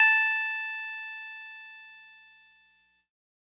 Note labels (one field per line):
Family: keyboard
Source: electronic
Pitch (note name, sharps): A5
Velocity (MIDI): 50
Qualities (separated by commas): bright, distorted